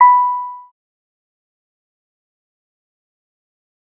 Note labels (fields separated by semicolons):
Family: bass; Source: synthesizer; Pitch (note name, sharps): B5; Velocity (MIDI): 75; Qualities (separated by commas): fast decay, percussive